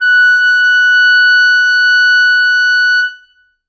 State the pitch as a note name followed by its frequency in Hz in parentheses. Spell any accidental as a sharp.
F#6 (1480 Hz)